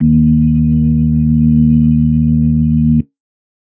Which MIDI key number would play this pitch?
39